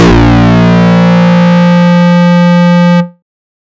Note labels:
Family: bass; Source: synthesizer; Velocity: 100; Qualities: bright, distorted

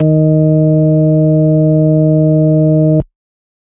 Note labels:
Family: organ; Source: electronic; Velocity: 50

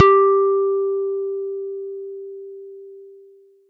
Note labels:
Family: guitar; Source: electronic; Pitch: G4; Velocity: 25

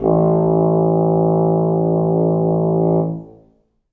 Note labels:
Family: brass; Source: acoustic; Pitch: A1; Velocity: 50; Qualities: reverb

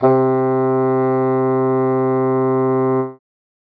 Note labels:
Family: reed; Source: acoustic; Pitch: C3; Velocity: 50

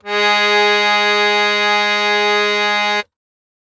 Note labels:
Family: keyboard; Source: acoustic; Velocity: 25; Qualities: bright

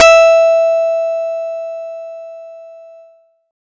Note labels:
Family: guitar; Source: acoustic; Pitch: E5; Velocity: 100; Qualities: bright

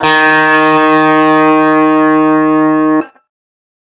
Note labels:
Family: guitar; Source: electronic; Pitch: D#3; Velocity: 100; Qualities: distorted

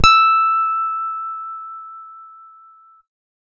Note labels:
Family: guitar; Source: electronic; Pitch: E6; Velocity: 50

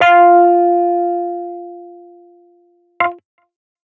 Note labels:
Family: guitar; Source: electronic; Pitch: F4; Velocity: 25; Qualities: distorted

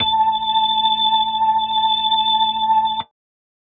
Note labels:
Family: organ; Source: electronic; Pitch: A5; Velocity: 100

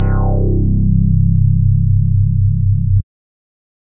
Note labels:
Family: bass; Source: synthesizer; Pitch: C1; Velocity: 127

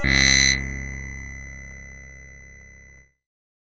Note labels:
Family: keyboard; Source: synthesizer; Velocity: 100; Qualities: bright, distorted

